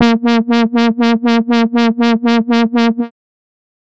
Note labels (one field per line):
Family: bass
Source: synthesizer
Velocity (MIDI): 100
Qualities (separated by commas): bright, distorted, tempo-synced